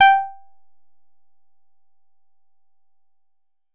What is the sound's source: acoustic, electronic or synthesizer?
synthesizer